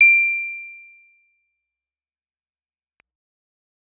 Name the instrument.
electronic keyboard